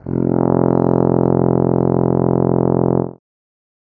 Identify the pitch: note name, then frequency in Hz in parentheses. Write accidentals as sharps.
F1 (43.65 Hz)